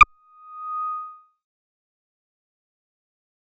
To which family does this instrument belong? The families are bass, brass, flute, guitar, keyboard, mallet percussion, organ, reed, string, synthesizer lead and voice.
bass